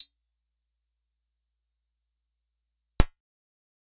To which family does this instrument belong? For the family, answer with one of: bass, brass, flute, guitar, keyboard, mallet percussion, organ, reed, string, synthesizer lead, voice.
guitar